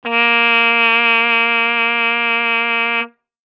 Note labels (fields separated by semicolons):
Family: brass; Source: acoustic; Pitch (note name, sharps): A#3; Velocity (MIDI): 100; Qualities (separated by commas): bright